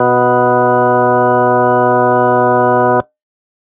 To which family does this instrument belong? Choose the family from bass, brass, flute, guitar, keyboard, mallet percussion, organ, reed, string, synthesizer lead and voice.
organ